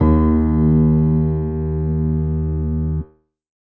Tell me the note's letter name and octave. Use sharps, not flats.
D#2